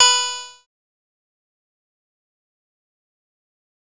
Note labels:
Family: bass; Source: synthesizer; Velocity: 25; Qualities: bright, distorted, fast decay, percussive

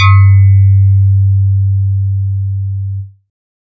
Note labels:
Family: synthesizer lead; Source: synthesizer; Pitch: G2; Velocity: 127

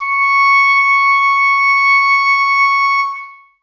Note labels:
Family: reed; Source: acoustic; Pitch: C#6; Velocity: 100; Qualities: reverb

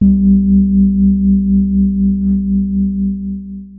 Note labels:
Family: keyboard; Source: electronic; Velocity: 50; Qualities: dark, long release, reverb

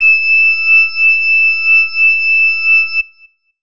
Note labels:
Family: flute; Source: acoustic; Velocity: 75; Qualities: bright

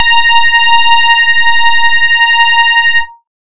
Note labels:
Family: bass; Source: synthesizer; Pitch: A#5; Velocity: 127; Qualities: bright, distorted

